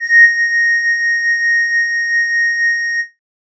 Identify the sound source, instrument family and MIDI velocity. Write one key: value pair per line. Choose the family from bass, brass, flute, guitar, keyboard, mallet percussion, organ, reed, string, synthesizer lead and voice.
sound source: synthesizer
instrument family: flute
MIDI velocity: 75